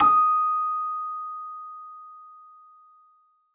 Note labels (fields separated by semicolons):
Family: mallet percussion; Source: acoustic; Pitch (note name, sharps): D#6; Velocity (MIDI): 100; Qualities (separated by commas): reverb